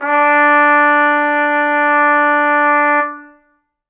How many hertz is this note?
293.7 Hz